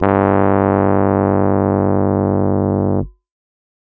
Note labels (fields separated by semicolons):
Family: keyboard; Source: electronic; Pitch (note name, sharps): G1; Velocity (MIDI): 100; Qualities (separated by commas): distorted